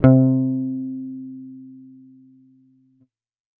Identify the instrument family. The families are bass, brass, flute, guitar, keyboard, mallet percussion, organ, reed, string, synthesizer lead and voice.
bass